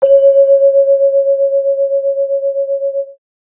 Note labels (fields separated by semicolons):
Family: mallet percussion; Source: acoustic; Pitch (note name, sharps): C#5; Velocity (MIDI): 25; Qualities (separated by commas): multiphonic